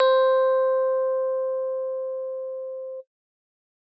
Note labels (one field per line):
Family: keyboard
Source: acoustic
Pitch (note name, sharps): C5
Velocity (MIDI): 100